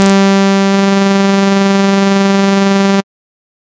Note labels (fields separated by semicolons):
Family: bass; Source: synthesizer; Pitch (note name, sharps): G3; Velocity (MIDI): 127; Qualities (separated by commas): bright, distorted